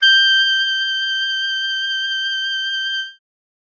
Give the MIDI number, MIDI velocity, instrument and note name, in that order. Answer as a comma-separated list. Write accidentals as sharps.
91, 100, acoustic reed instrument, G6